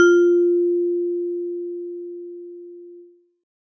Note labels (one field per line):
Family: mallet percussion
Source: acoustic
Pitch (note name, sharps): F4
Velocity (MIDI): 50